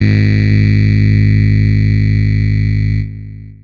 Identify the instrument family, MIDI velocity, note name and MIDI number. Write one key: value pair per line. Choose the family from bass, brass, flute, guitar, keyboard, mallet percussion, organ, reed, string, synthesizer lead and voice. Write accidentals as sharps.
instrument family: keyboard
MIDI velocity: 100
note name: G#1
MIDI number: 32